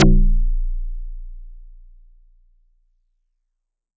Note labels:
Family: mallet percussion; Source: acoustic; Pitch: A#0; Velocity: 127

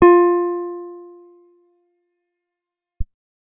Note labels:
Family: guitar; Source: acoustic; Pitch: F4; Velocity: 25; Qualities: fast decay

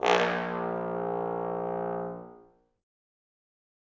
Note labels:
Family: brass; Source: acoustic; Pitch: A#1; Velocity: 25; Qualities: bright, reverb

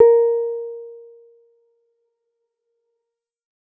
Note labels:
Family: keyboard; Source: electronic; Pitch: A#4; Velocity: 25; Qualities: dark

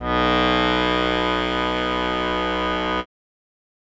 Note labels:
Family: reed; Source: acoustic; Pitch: B1; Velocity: 25

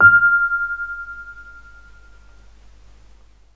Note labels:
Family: keyboard; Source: electronic; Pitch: F6; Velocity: 25

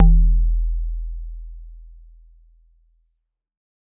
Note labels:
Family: mallet percussion; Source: acoustic; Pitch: E1; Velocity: 25; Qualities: dark

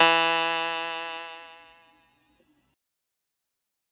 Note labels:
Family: keyboard; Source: synthesizer; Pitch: E3; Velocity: 25

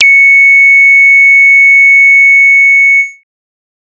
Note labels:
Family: bass; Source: synthesizer; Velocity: 127; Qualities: distorted

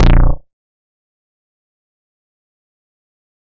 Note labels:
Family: bass; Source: synthesizer; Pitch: A#0; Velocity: 100; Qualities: fast decay, percussive

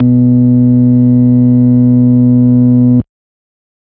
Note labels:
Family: organ; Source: electronic; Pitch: B2; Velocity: 127

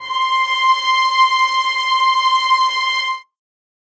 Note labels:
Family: string; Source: acoustic; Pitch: C6; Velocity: 25; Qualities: reverb

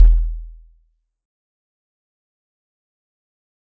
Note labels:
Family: mallet percussion; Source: acoustic; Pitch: E1; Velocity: 50; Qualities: fast decay, percussive

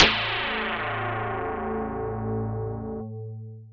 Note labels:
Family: mallet percussion; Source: electronic; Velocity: 127; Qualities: bright, long release

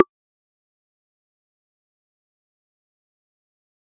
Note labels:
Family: mallet percussion; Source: acoustic; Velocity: 75; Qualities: fast decay, percussive

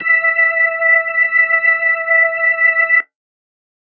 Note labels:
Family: organ; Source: electronic; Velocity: 50

